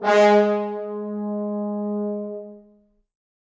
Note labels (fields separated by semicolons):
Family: brass; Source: acoustic; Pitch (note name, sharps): G#3; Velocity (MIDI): 127; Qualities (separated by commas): bright, reverb